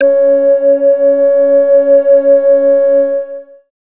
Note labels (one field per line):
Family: bass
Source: synthesizer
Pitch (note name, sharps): C#5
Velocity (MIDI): 25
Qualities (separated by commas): long release, multiphonic